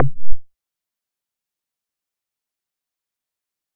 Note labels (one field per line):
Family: bass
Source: synthesizer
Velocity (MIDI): 25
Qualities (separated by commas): fast decay, percussive